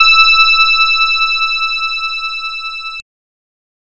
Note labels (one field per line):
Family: bass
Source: synthesizer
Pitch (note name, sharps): E6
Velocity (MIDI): 75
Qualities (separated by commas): multiphonic